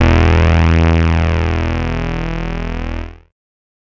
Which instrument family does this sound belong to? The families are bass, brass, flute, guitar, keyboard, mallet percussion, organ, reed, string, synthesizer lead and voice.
bass